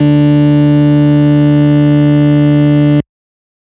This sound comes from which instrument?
electronic organ